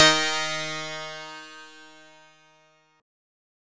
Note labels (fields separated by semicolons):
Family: synthesizer lead; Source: synthesizer; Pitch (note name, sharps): D#3; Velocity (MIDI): 75; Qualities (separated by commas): bright, distorted